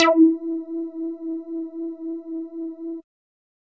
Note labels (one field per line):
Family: bass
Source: synthesizer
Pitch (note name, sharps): E4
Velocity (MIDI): 100